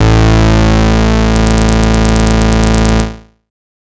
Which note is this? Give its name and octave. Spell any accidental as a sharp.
A1